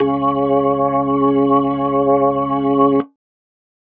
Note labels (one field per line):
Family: organ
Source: electronic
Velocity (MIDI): 75